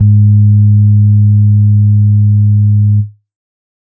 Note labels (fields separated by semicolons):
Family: organ; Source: electronic; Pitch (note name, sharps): G#2; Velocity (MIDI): 127; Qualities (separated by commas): dark